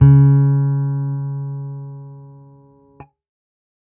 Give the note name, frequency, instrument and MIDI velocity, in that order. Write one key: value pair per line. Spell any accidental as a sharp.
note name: C#3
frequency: 138.6 Hz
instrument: electronic bass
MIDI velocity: 75